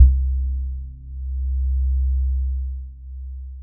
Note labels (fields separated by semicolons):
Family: mallet percussion; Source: electronic; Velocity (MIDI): 25; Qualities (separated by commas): long release